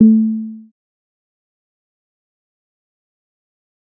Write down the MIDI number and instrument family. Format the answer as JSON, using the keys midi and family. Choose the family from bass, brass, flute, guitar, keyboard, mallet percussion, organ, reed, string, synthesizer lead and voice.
{"midi": 57, "family": "bass"}